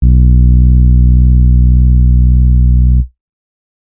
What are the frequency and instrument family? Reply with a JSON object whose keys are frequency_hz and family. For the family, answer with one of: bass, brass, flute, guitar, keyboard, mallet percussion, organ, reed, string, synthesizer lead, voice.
{"frequency_hz": 61.74, "family": "keyboard"}